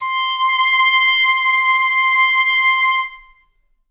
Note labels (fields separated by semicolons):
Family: reed; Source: acoustic; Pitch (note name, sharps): C6; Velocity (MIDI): 75; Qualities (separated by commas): reverb